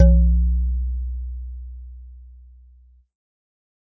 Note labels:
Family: mallet percussion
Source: acoustic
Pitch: B1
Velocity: 100

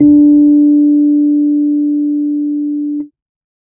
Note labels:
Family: keyboard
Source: electronic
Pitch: D4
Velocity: 50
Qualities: dark

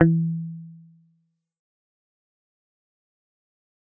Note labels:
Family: guitar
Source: electronic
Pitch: E3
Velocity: 25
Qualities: fast decay

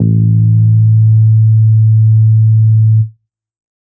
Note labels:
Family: bass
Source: synthesizer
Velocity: 127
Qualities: dark

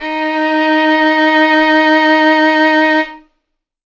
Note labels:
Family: string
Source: acoustic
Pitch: D#4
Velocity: 25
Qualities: bright, reverb

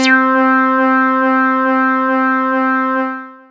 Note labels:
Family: bass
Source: synthesizer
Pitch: C4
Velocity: 127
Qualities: distorted, long release

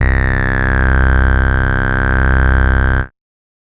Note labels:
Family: bass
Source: synthesizer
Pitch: C1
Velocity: 25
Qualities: bright, distorted, multiphonic

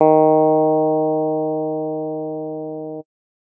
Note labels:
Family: guitar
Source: electronic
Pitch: D#3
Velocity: 25

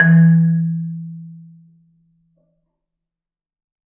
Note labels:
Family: mallet percussion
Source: acoustic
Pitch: E3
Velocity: 100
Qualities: reverb

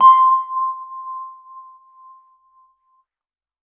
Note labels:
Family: keyboard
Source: electronic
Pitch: C6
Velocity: 127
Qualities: non-linear envelope

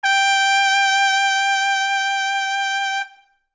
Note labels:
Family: brass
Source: acoustic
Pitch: G5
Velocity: 100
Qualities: bright

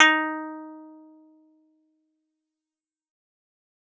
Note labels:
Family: guitar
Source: acoustic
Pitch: D#4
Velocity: 75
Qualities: fast decay, reverb

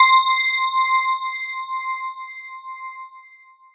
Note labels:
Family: mallet percussion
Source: electronic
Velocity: 75

